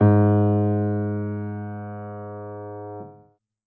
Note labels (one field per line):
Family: keyboard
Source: acoustic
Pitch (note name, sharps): G#2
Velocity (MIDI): 25